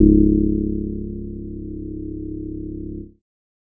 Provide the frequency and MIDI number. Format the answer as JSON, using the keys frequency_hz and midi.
{"frequency_hz": 34.65, "midi": 25}